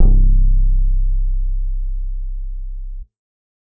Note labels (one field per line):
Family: bass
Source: synthesizer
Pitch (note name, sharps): C1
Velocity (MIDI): 100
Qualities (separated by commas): dark, reverb